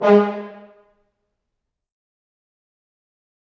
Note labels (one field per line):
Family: brass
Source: acoustic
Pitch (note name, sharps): G#3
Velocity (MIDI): 100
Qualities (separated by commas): fast decay, percussive, reverb